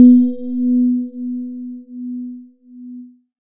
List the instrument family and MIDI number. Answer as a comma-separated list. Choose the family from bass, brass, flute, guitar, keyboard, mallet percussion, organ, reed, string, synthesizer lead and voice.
keyboard, 59